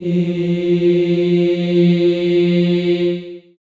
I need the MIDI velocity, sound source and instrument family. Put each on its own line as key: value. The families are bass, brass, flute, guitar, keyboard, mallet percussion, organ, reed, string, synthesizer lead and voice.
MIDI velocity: 100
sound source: acoustic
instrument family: voice